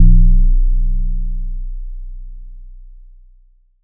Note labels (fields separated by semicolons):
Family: mallet percussion; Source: electronic; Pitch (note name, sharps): B0; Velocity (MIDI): 50; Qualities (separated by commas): multiphonic